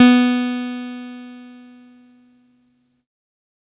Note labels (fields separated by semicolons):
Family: keyboard; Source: electronic; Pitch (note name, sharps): B3; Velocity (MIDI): 100; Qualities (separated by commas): bright, distorted